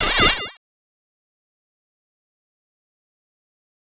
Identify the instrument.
synthesizer bass